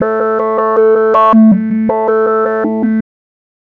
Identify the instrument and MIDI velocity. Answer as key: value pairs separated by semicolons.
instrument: synthesizer bass; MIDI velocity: 25